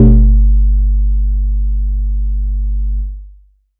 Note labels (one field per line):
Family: mallet percussion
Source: acoustic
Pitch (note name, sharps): G1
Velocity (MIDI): 127